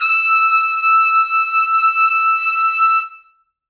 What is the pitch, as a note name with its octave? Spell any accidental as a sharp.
E6